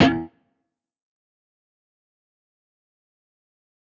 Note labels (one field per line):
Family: guitar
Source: electronic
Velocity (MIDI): 100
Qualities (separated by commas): bright, distorted, fast decay, percussive